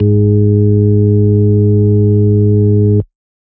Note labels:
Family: organ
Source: electronic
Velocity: 25

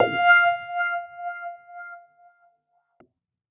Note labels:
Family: keyboard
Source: electronic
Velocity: 100

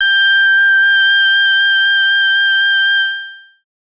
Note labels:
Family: bass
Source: synthesizer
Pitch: G6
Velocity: 75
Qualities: long release

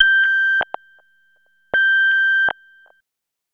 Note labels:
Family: bass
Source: synthesizer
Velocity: 127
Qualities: tempo-synced

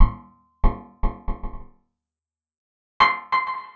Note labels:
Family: guitar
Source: acoustic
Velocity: 50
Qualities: percussive, reverb

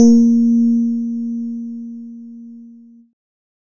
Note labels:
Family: keyboard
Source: electronic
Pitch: A#3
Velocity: 75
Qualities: distorted

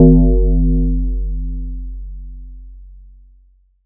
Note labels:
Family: mallet percussion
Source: electronic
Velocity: 100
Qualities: multiphonic

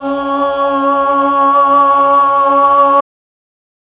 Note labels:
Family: voice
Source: electronic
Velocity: 127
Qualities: bright

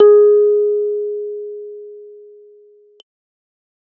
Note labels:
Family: keyboard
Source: electronic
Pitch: G#4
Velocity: 50

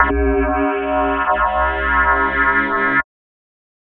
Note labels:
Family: mallet percussion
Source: electronic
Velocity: 127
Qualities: multiphonic, non-linear envelope

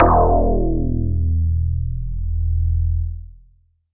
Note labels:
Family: synthesizer lead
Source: synthesizer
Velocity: 50

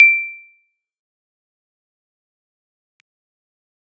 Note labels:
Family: keyboard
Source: electronic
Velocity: 25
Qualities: fast decay, percussive

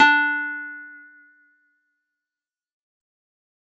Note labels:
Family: guitar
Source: acoustic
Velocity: 75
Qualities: fast decay

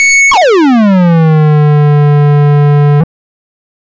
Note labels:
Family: bass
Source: synthesizer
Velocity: 127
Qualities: bright, distorted, non-linear envelope

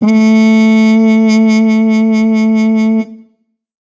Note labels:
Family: brass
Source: acoustic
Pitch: A3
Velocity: 75

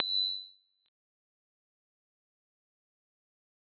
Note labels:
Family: mallet percussion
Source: acoustic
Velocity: 50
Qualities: bright, fast decay, non-linear envelope, percussive

